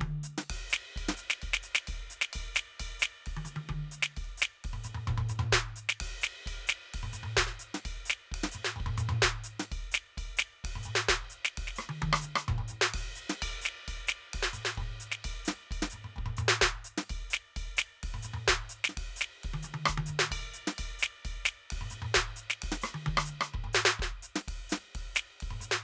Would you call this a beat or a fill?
beat